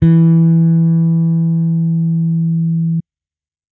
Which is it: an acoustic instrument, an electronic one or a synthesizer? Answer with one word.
electronic